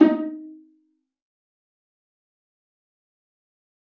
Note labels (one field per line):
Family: string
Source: acoustic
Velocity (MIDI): 25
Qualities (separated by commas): fast decay, percussive, reverb